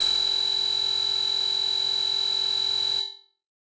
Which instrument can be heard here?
electronic keyboard